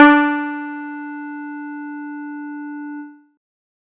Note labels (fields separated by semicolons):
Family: guitar; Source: synthesizer; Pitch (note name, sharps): D4; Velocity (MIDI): 127; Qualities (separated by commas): dark